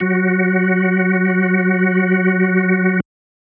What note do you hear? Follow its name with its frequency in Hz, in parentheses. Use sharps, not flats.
F#3 (185 Hz)